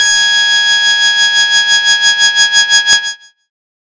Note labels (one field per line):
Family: bass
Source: synthesizer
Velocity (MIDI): 75